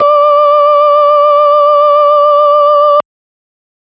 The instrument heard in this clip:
electronic organ